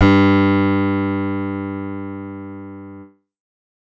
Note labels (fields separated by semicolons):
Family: keyboard; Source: synthesizer; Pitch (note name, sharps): G2; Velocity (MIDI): 127; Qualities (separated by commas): distorted